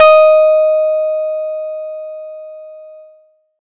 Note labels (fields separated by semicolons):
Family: guitar; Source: acoustic; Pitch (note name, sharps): D#5; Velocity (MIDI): 50